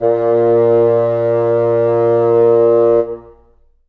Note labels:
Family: reed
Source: acoustic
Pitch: A#2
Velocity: 100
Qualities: long release, reverb

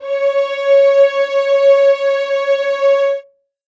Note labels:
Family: string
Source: acoustic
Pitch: C#5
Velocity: 50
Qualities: reverb

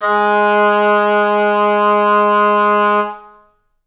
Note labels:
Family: reed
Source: acoustic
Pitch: G#3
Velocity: 75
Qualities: reverb

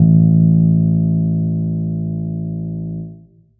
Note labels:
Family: keyboard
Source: acoustic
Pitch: A1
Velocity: 50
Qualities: dark, reverb

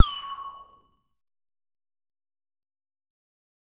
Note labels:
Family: bass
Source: synthesizer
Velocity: 75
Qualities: fast decay, percussive

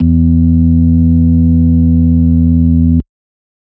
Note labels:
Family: organ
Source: electronic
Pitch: E2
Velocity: 127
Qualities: dark

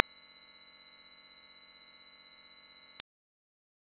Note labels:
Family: organ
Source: electronic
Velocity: 25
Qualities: bright

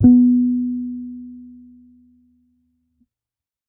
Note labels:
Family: bass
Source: electronic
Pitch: B3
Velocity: 75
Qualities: dark

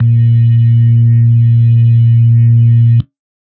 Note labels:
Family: organ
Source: electronic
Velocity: 25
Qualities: dark

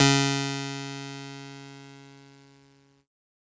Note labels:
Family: keyboard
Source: electronic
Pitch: C#3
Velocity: 100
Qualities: bright, distorted

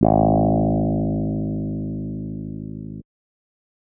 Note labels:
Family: keyboard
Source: electronic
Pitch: G#1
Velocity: 75

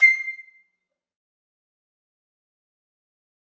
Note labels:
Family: flute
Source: acoustic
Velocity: 100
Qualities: fast decay, percussive, reverb

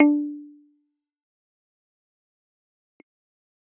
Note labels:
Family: keyboard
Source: electronic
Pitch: D4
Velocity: 75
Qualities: fast decay, percussive

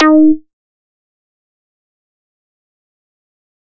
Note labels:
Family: bass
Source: synthesizer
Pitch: D#4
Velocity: 75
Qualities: fast decay, percussive

